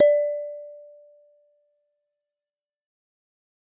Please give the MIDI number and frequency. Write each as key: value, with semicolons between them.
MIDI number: 74; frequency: 587.3 Hz